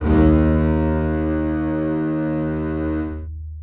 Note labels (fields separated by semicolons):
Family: string; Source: acoustic; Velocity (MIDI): 127; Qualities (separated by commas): long release, reverb